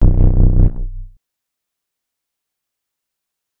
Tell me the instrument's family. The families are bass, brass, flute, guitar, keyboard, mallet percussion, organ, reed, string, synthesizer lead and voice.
bass